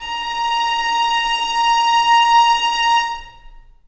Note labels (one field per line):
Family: string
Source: acoustic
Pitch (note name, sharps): A#5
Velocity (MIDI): 25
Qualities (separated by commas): bright, long release, reverb